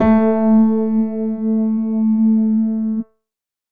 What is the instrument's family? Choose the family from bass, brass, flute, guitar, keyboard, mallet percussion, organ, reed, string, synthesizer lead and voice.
keyboard